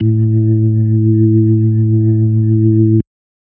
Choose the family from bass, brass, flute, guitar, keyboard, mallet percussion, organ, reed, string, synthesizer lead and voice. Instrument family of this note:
organ